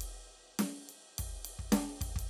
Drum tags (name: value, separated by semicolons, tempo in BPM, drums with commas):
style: rock; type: beat; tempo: 105 BPM; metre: 4/4; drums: ride, snare, kick